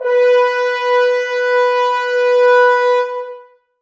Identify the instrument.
acoustic brass instrument